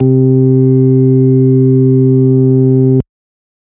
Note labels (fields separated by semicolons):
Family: organ; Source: electronic; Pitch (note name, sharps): C3; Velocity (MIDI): 127